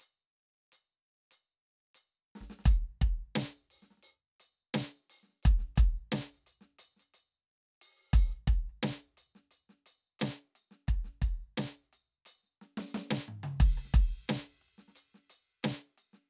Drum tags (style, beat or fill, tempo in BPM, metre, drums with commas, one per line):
rock
beat
88 BPM
4/4
crash, closed hi-hat, hi-hat pedal, percussion, snare, cross-stick, high tom, mid tom, kick